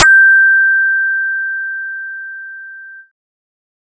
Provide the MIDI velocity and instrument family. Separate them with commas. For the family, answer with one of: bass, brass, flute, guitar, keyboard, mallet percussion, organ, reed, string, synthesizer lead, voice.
75, bass